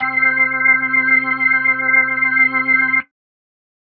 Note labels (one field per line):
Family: organ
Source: electronic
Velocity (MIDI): 25